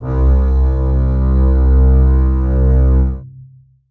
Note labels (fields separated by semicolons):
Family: string; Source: acoustic; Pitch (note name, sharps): C2; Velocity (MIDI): 25; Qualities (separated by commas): long release, reverb